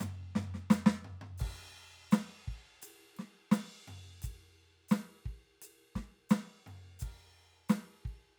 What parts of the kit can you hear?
crash, ride, hi-hat pedal, snare, floor tom and kick